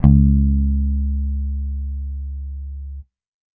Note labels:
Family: bass; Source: electronic; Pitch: C#2; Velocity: 75

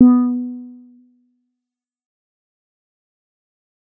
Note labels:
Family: bass; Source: synthesizer; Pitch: B3; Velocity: 75; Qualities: dark, fast decay

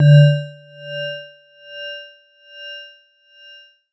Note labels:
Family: mallet percussion; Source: electronic; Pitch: D3; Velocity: 127; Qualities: long release

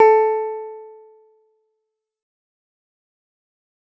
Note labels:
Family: guitar; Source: synthesizer; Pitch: A4; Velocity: 75; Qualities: fast decay

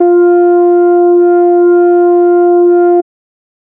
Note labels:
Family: organ; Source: electronic; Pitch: F4; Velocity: 50

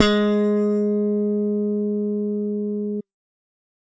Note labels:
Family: bass; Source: electronic; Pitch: G#3; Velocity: 100; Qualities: bright

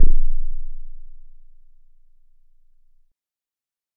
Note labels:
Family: keyboard; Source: electronic; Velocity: 50

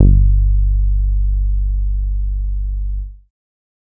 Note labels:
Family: bass; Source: synthesizer; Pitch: G1; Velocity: 50; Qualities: dark

